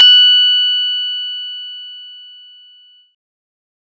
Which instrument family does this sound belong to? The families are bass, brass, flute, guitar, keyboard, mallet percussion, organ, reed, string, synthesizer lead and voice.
bass